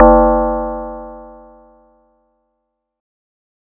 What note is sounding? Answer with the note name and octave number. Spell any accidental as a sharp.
F#1